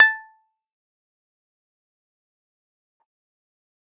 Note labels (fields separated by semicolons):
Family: keyboard; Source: electronic; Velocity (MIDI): 100; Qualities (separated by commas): fast decay, percussive